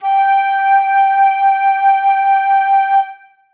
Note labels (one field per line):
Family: flute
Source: acoustic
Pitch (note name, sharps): G5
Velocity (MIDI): 127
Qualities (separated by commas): reverb